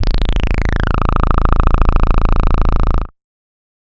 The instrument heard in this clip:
synthesizer bass